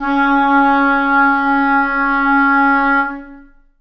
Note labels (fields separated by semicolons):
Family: reed; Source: acoustic; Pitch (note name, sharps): C#4; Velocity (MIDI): 25; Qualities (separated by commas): long release, reverb